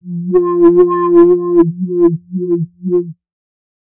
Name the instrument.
synthesizer bass